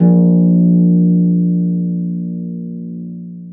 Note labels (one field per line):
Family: string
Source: acoustic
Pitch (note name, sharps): A#1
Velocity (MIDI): 75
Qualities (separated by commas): long release, reverb